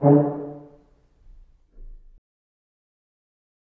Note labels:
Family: brass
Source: acoustic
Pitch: D3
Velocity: 50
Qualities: dark, fast decay, percussive, reverb

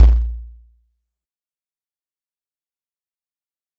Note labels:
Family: mallet percussion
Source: acoustic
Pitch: A#1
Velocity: 100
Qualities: fast decay, percussive

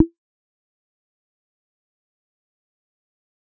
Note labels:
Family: bass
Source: synthesizer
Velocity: 75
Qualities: fast decay, percussive

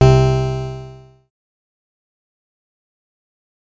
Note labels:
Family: bass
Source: synthesizer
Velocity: 50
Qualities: bright, distorted, fast decay

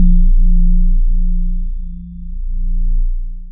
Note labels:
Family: voice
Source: synthesizer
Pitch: A#0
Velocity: 25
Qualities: dark, long release

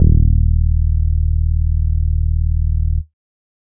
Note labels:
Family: bass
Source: synthesizer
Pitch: D#1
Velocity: 100

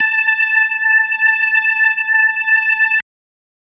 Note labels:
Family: organ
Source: electronic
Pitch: A5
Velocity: 25

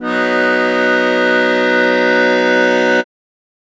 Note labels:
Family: keyboard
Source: acoustic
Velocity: 50

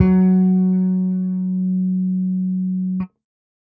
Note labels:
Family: bass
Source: electronic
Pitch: F#3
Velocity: 127

